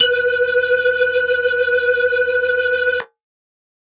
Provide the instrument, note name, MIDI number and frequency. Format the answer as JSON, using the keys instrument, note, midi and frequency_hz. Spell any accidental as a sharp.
{"instrument": "electronic organ", "note": "B4", "midi": 71, "frequency_hz": 493.9}